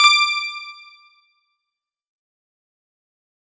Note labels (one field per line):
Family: guitar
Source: electronic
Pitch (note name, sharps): D6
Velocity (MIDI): 100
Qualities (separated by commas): fast decay